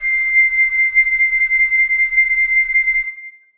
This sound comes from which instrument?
acoustic flute